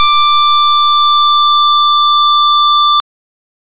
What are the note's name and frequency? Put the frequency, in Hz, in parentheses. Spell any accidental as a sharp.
D6 (1175 Hz)